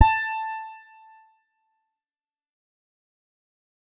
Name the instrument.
electronic guitar